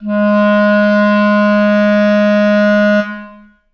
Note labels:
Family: reed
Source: acoustic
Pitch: G#3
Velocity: 100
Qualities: long release, reverb

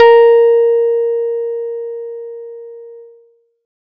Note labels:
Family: guitar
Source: acoustic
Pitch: A#4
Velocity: 25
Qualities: dark

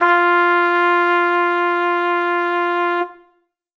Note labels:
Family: brass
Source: acoustic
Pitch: F4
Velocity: 50

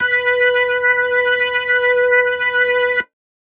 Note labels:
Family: keyboard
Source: electronic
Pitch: B4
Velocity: 25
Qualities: distorted

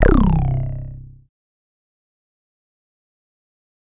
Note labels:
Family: bass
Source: synthesizer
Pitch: C1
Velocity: 75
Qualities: distorted, fast decay

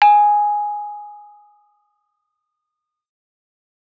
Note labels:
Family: mallet percussion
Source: acoustic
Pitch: G#5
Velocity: 100

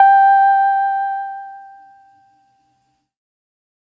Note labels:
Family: keyboard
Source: electronic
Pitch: G5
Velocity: 25

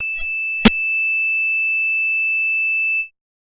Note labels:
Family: bass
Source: synthesizer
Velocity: 100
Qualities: multiphonic

